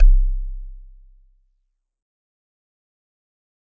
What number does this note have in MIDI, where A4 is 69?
24